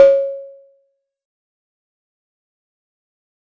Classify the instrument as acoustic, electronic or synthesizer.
acoustic